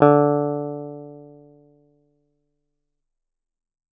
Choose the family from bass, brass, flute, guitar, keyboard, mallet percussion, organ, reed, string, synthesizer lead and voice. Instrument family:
guitar